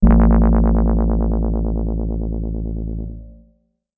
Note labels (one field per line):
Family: keyboard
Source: electronic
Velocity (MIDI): 100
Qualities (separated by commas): dark, distorted